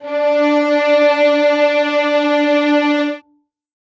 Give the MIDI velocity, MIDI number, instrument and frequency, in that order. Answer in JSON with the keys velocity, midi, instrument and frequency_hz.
{"velocity": 100, "midi": 62, "instrument": "acoustic string instrument", "frequency_hz": 293.7}